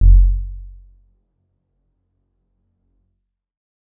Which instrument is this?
electronic keyboard